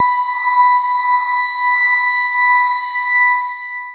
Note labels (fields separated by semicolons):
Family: keyboard; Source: electronic; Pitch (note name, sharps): B5; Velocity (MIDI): 50; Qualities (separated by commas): long release